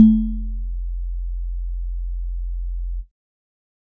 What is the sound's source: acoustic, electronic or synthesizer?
electronic